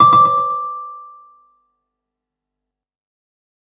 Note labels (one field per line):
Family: keyboard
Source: electronic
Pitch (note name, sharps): D6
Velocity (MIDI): 127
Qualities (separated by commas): bright, fast decay, tempo-synced